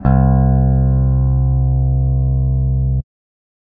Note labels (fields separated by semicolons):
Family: guitar; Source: electronic; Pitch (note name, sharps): C2; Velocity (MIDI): 75